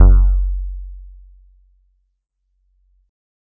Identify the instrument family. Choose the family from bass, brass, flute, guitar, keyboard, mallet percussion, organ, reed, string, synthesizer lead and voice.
keyboard